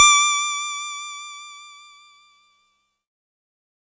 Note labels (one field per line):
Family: keyboard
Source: electronic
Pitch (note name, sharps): D6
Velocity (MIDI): 100